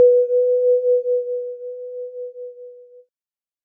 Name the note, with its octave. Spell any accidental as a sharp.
B4